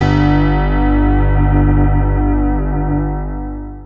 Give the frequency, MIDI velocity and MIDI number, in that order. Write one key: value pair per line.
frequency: 49 Hz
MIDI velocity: 75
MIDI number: 31